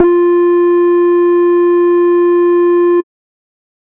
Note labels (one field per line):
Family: bass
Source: synthesizer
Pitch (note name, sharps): F4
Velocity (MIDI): 25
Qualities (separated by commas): distorted, tempo-synced